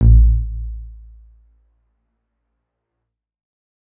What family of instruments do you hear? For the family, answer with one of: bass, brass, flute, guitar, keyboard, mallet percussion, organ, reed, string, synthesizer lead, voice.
keyboard